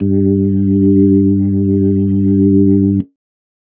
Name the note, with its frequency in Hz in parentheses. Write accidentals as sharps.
G2 (98 Hz)